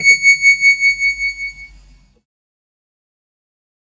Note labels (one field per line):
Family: keyboard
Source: synthesizer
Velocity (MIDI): 50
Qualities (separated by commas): fast decay